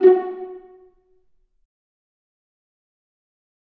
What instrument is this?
acoustic string instrument